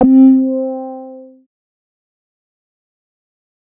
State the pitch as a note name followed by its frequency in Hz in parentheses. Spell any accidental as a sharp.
C4 (261.6 Hz)